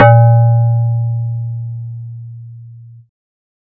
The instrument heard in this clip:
synthesizer bass